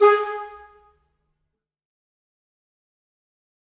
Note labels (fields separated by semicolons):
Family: reed; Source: acoustic; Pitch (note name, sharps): G#4; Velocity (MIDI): 25; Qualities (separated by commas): fast decay, percussive, reverb